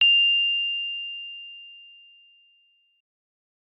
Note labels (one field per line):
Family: keyboard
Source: electronic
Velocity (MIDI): 75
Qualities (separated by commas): bright